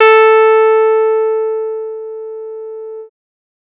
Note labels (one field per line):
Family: bass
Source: synthesizer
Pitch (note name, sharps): A4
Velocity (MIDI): 50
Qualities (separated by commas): distorted